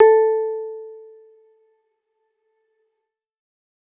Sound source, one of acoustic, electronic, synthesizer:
electronic